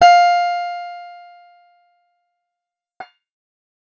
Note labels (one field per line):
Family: guitar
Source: acoustic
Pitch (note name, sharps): F5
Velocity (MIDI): 25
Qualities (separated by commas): bright, distorted, fast decay